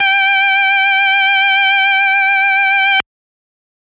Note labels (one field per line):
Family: organ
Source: electronic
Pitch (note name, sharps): G5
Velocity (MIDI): 75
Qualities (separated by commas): distorted